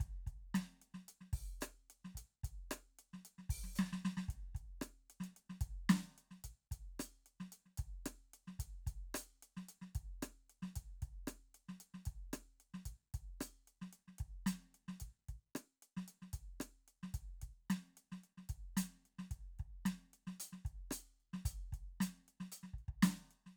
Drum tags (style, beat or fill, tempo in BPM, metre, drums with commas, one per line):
funk
beat
112 BPM
4/4
closed hi-hat, open hi-hat, hi-hat pedal, snare, cross-stick, kick